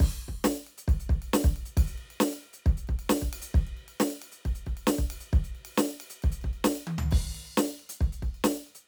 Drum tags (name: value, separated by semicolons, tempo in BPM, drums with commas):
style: rock; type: beat; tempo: 135 BPM; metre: 4/4; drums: crash, ride, ride bell, closed hi-hat, hi-hat pedal, snare, high tom, floor tom, kick